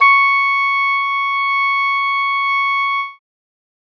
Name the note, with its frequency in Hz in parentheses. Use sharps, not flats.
C#6 (1109 Hz)